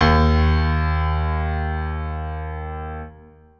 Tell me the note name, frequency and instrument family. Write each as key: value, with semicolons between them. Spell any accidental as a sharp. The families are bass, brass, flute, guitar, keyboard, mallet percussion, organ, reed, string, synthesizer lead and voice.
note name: D#2; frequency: 77.78 Hz; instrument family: organ